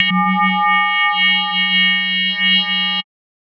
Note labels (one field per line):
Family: mallet percussion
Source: synthesizer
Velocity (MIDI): 100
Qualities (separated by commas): multiphonic, non-linear envelope